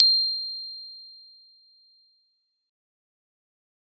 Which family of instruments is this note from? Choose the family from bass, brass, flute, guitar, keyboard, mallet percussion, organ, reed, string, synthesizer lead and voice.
mallet percussion